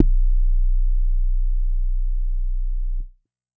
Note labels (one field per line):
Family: bass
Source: synthesizer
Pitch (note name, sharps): B0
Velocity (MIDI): 50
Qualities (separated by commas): dark, distorted